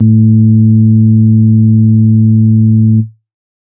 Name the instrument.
electronic organ